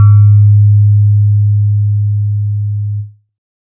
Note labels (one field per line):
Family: synthesizer lead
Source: synthesizer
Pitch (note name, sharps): G#2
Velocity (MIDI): 25